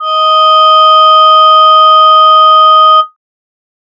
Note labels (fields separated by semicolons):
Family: voice; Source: synthesizer; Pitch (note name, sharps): D#5; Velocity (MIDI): 75